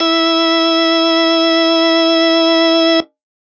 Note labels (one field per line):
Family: organ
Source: electronic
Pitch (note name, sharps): E4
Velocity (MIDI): 50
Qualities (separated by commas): distorted